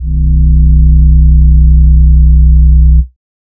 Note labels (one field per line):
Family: voice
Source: synthesizer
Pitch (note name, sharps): B0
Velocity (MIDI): 75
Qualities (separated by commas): dark